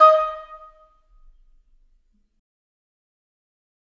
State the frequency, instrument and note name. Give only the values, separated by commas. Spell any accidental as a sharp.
622.3 Hz, acoustic reed instrument, D#5